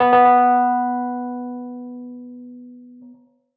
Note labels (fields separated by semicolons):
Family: keyboard; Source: electronic; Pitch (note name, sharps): B3; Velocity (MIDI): 127; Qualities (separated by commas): tempo-synced